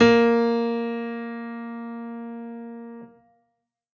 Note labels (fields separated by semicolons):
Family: keyboard; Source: acoustic; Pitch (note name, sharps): A#3; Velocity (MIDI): 127